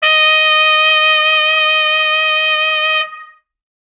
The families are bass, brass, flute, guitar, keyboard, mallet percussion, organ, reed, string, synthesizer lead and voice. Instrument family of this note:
brass